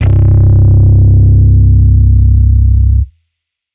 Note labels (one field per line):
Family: bass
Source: electronic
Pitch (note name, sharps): C1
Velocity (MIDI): 100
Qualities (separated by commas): distorted